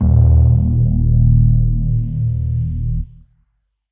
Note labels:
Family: keyboard; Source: electronic; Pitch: D#1; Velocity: 75; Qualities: distorted

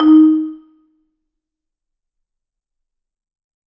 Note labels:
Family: mallet percussion; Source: acoustic; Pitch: D#4; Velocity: 100; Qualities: reverb

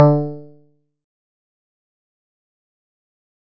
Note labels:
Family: guitar; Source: acoustic; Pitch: D3; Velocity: 25; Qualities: distorted, fast decay, percussive

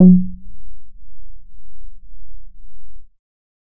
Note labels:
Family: bass; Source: synthesizer; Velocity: 25; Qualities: dark, distorted

